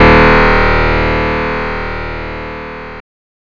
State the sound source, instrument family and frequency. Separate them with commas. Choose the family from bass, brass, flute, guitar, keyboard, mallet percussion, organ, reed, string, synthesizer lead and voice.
synthesizer, guitar, 38.89 Hz